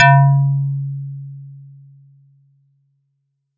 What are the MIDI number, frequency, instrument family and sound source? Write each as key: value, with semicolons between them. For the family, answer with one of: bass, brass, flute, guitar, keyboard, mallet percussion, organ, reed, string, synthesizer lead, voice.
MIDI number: 49; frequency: 138.6 Hz; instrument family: mallet percussion; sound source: acoustic